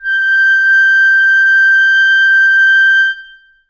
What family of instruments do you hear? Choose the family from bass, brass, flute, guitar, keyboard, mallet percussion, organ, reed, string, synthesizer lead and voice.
reed